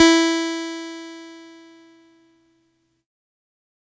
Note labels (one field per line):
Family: keyboard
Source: electronic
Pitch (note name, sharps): E4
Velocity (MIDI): 127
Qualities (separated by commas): bright, distorted